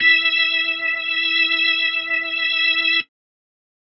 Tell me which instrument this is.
electronic organ